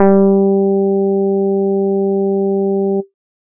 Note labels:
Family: bass; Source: synthesizer; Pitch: G3; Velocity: 75

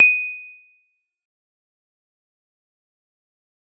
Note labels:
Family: mallet percussion; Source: acoustic; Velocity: 25; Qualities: bright, fast decay, percussive

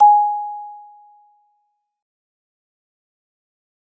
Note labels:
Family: mallet percussion; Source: acoustic; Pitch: G#5; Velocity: 75; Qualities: fast decay

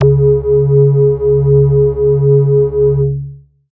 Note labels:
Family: bass; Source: synthesizer; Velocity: 75; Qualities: distorted, long release, multiphonic

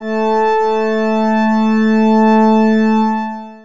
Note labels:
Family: organ; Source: electronic; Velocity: 75; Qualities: distorted, long release

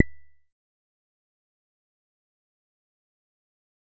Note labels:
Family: bass; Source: synthesizer; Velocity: 50; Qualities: fast decay, percussive

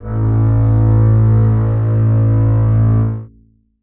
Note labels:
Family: string; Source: acoustic; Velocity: 50; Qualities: reverb

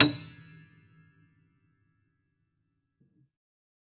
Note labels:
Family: keyboard; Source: acoustic; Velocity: 100; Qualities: percussive, reverb

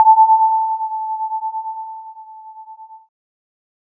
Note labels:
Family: keyboard; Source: electronic; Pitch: A5; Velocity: 25; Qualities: multiphonic

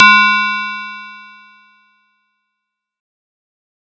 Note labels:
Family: mallet percussion; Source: acoustic; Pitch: G#3; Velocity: 127; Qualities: bright

